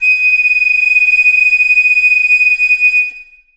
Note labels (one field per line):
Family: reed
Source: acoustic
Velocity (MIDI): 100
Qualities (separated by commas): bright, reverb